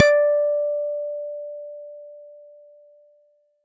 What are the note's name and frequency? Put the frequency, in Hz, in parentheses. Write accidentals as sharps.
D5 (587.3 Hz)